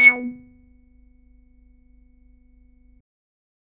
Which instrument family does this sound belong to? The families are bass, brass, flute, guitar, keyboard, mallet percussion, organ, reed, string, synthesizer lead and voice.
bass